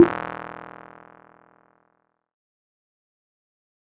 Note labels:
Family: keyboard; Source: electronic; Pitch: E1; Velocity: 100; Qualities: fast decay, percussive

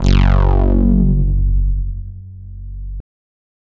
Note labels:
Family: bass; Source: synthesizer; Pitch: F#1; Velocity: 127; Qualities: bright, distorted

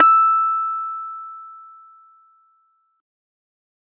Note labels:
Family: keyboard; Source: electronic; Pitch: E6; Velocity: 127

